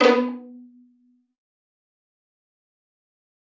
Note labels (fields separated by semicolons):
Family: string; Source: acoustic; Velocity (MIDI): 25; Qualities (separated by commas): bright, fast decay, percussive, reverb